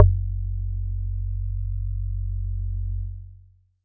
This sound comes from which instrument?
acoustic mallet percussion instrument